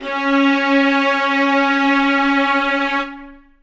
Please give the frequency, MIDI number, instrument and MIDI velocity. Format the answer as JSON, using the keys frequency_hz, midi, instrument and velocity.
{"frequency_hz": 277.2, "midi": 61, "instrument": "acoustic string instrument", "velocity": 100}